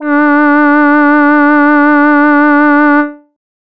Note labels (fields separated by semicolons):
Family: voice; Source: synthesizer; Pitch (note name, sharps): D4; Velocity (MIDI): 75